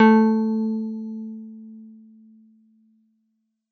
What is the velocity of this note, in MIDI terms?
75